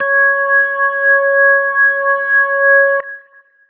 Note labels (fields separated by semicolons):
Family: organ; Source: electronic; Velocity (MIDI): 75